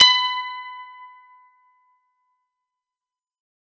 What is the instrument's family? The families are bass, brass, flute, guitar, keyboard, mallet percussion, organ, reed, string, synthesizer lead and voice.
guitar